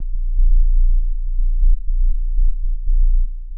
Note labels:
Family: synthesizer lead; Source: synthesizer; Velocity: 75; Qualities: dark, long release, tempo-synced

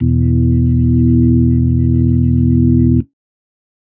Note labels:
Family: organ; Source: electronic; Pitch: E1; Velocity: 25; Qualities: dark

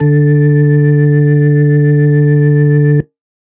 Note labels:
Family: organ; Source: electronic; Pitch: D3; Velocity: 127

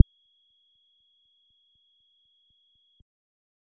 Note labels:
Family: bass; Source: synthesizer; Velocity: 100; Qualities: dark, percussive

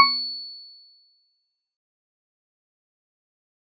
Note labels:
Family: mallet percussion; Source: acoustic; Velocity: 127; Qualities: bright, fast decay, percussive

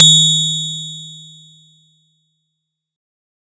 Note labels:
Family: mallet percussion; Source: acoustic; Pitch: D#3; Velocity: 100; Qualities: bright

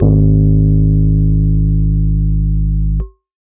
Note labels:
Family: keyboard; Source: electronic; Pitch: G#1; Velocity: 25; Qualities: distorted

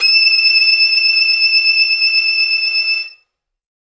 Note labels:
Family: string; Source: acoustic; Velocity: 75

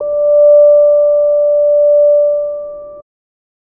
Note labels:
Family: bass; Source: synthesizer; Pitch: D5; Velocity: 127; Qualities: distorted

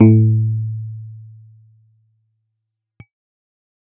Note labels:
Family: keyboard; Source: electronic; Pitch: A2; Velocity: 75

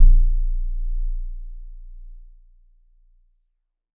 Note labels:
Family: mallet percussion; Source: acoustic; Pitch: A#0; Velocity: 25; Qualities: dark

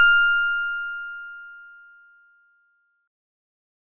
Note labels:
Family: organ; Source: electronic; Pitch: F6; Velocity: 127

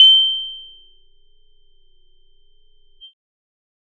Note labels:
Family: bass; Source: synthesizer; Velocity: 100; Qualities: bright, percussive

